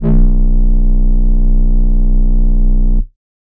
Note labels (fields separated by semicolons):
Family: flute; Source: synthesizer; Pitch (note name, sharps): B0; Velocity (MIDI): 127; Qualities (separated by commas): distorted